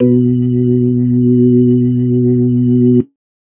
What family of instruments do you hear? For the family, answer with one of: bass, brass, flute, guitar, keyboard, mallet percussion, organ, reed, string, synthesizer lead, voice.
organ